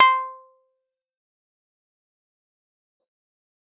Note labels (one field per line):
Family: keyboard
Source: electronic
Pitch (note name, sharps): C6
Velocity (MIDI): 127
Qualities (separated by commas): fast decay, percussive